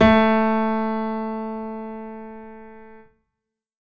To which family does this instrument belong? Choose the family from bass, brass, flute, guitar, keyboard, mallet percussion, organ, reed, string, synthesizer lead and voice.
keyboard